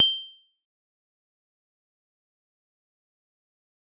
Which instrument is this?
acoustic mallet percussion instrument